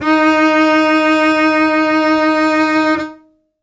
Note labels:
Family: string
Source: acoustic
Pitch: D#4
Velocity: 100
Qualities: reverb

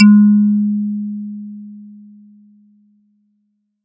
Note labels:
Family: mallet percussion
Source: acoustic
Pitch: G#3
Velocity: 25

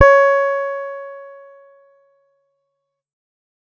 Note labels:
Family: guitar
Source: electronic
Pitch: C#5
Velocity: 25

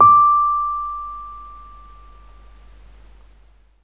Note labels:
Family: keyboard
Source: electronic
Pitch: D6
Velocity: 25

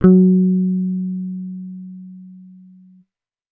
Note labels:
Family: bass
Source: electronic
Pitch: F#3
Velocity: 25

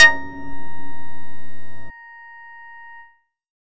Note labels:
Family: bass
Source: synthesizer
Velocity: 75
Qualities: distorted

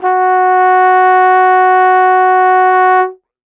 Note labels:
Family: brass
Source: acoustic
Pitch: F#4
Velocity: 50

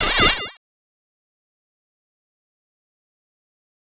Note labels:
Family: bass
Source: synthesizer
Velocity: 75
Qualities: bright, distorted, fast decay, multiphonic

